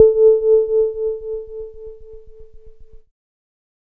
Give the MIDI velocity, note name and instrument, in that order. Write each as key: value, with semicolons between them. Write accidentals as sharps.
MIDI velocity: 75; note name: A4; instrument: electronic keyboard